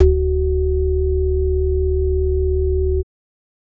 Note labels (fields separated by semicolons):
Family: organ; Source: electronic; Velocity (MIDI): 127; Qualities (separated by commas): multiphonic